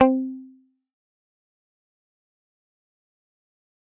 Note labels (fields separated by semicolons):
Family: guitar; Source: electronic; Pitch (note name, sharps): C4; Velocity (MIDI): 127; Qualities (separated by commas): fast decay, percussive